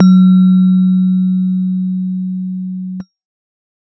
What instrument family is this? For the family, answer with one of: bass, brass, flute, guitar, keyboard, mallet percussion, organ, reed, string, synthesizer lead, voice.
keyboard